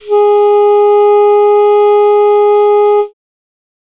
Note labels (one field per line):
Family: reed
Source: acoustic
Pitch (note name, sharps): G#4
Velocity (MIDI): 50